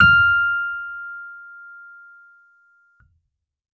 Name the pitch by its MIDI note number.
89